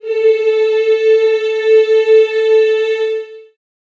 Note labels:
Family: voice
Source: acoustic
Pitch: A4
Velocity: 75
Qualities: long release, reverb

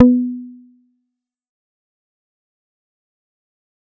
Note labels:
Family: bass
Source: synthesizer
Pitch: B3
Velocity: 127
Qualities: dark, distorted, fast decay, percussive

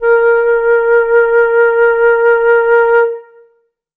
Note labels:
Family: flute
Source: acoustic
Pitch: A#4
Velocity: 50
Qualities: dark, long release, reverb

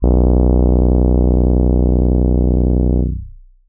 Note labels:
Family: keyboard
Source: electronic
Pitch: B0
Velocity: 127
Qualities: dark, long release

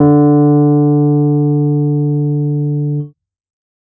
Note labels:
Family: keyboard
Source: electronic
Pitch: D3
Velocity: 100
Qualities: dark

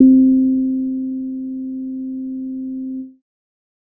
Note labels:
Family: bass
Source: synthesizer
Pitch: C4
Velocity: 25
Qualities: dark

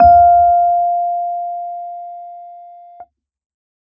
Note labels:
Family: keyboard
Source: electronic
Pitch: F5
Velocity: 50

